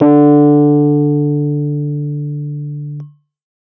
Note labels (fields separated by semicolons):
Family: keyboard; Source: electronic; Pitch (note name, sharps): D3; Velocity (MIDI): 127; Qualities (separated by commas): dark